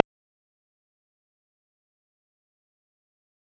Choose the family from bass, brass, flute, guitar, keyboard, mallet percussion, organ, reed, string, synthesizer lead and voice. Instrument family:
guitar